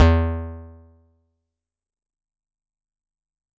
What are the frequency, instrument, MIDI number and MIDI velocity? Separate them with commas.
82.41 Hz, electronic guitar, 40, 25